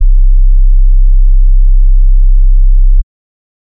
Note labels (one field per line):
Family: bass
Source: synthesizer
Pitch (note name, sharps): C1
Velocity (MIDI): 127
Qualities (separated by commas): dark